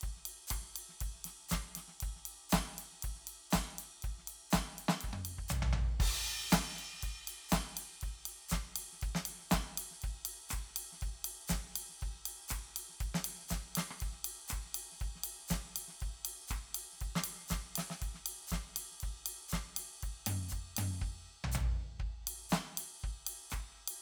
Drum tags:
disco
beat
120 BPM
4/4
crash, ride, hi-hat pedal, snare, cross-stick, high tom, floor tom, kick

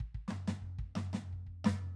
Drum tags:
Afro-Cuban bembé
fill
122 BPM
4/4
snare, floor tom, kick

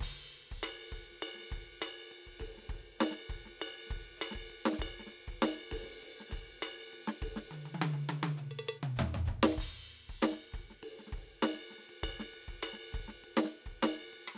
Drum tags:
funk
beat
100 BPM
4/4
crash, ride, ride bell, hi-hat pedal, percussion, snare, cross-stick, high tom, mid tom, floor tom, kick

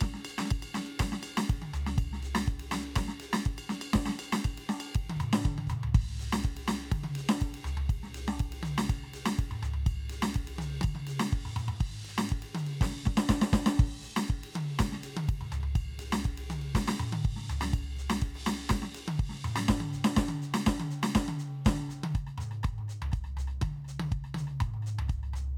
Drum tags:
Latin
beat
122 BPM
4/4
crash, ride, ride bell, hi-hat pedal, snare, cross-stick, high tom, mid tom, floor tom, kick

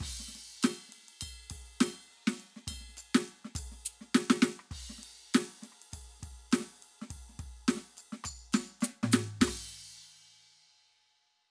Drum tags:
New Orleans funk
beat
102 BPM
4/4
crash, ride, ride bell, percussion, snare, cross-stick, floor tom, kick

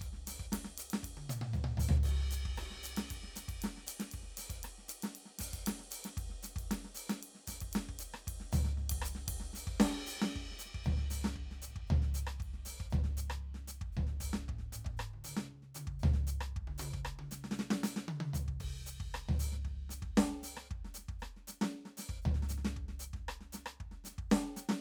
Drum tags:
jazz-funk
beat
116 BPM
4/4
crash, ride, hi-hat pedal, snare, cross-stick, high tom, mid tom, floor tom, kick

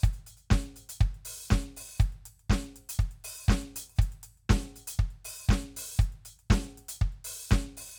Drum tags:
disco
beat
120 BPM
4/4
closed hi-hat, open hi-hat, hi-hat pedal, snare, kick

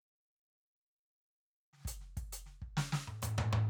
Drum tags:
Purdie shuffle
fill
130 BPM
4/4
closed hi-hat, hi-hat pedal, snare, high tom, kick

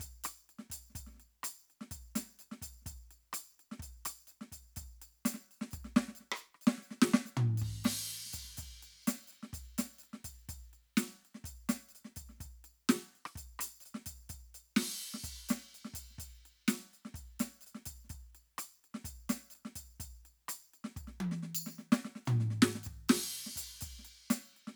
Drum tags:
Middle Eastern
beat
126 BPM
4/4
crash, percussion, snare, cross-stick, high tom, floor tom, kick

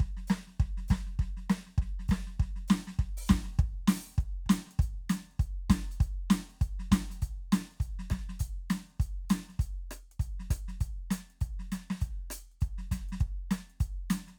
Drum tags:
rockabilly
beat
200 BPM
4/4
closed hi-hat, open hi-hat, hi-hat pedal, snare, cross-stick, kick

